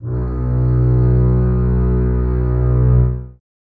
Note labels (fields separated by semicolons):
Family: string; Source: acoustic; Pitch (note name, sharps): B1; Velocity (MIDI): 75; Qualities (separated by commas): reverb